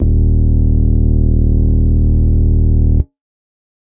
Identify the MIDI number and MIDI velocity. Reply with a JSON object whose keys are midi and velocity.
{"midi": 27, "velocity": 127}